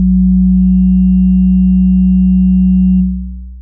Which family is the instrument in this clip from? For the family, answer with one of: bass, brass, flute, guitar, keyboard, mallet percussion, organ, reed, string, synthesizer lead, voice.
synthesizer lead